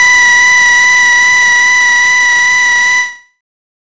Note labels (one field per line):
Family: bass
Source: synthesizer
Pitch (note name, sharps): B5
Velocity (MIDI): 127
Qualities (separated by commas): bright, distorted, non-linear envelope